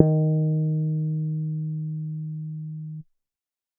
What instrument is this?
synthesizer bass